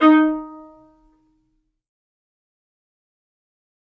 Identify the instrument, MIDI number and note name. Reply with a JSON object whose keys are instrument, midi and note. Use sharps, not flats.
{"instrument": "acoustic string instrument", "midi": 63, "note": "D#4"}